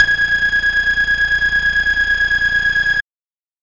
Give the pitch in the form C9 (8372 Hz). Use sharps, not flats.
G#6 (1661 Hz)